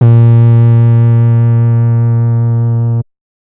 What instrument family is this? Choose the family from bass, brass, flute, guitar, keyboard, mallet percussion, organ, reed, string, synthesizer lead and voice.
bass